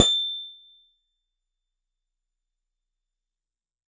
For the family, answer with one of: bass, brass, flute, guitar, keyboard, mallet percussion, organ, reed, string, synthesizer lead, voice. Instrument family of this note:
keyboard